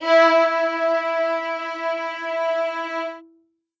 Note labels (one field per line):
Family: string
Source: acoustic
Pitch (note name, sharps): E4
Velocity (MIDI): 127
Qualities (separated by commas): reverb